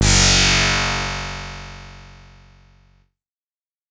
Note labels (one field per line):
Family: bass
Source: synthesizer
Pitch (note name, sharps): F#1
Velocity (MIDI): 75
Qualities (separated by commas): bright, distorted